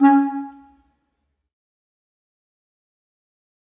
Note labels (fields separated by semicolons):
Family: reed; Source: acoustic; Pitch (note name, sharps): C#4; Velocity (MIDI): 50; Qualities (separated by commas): dark, fast decay, percussive, reverb